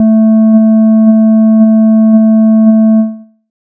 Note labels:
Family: bass; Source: synthesizer; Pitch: A3; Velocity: 50; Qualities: dark

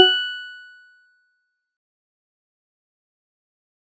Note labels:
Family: mallet percussion; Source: acoustic; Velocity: 100; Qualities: fast decay, percussive

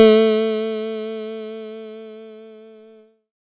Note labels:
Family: keyboard; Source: electronic; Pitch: A3; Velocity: 100; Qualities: bright

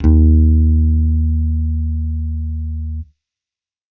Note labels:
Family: bass; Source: electronic; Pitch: D#2; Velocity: 25

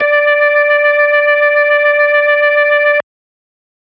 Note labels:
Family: organ; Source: electronic; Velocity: 100

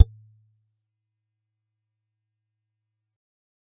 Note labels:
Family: guitar; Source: acoustic; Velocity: 100; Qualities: fast decay, percussive

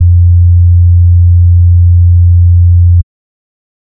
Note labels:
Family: bass; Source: synthesizer; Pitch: F2; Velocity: 127; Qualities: dark

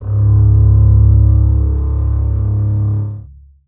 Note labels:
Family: string; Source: acoustic; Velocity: 100; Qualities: long release, reverb

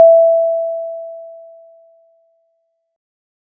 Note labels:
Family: mallet percussion; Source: acoustic; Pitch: E5; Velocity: 25

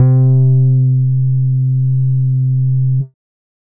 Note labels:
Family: bass; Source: synthesizer; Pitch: C3; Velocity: 75

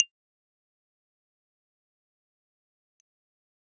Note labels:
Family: keyboard; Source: electronic; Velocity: 100; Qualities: fast decay, percussive

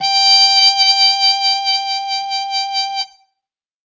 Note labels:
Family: brass; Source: acoustic; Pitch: G5; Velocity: 50

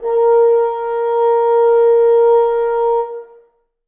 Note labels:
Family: reed; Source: acoustic; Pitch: A#4; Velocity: 25; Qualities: reverb

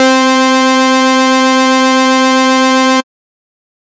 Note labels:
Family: bass; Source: synthesizer; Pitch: C4; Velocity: 75; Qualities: bright, distorted

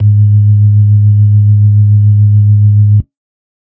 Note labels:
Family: organ; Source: electronic; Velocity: 75; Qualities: dark

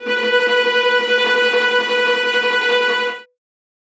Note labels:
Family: string; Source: acoustic; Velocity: 127; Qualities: bright, non-linear envelope, reverb

